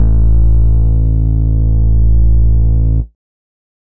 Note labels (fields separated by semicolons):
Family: bass; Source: synthesizer; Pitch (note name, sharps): A1; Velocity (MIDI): 50; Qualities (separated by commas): distorted, multiphonic, tempo-synced